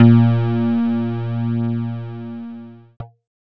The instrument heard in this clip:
electronic keyboard